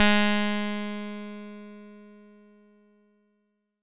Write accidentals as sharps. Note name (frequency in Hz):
G#3 (207.7 Hz)